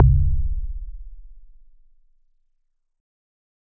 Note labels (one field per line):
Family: organ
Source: electronic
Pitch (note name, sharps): C0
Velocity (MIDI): 127